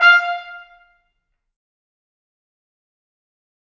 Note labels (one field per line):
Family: brass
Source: acoustic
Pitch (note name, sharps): F5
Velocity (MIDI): 100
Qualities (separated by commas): fast decay, percussive, reverb